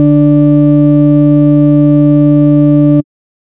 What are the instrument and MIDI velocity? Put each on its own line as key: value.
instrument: synthesizer bass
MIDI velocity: 75